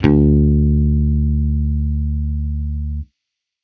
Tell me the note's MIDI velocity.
100